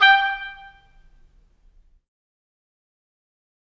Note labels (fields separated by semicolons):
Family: reed; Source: acoustic; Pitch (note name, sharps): G5; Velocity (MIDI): 75; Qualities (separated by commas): fast decay, percussive, reverb